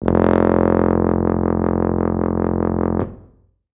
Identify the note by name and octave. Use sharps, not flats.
F1